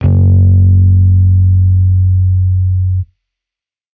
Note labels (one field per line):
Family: bass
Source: electronic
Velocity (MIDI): 50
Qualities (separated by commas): distorted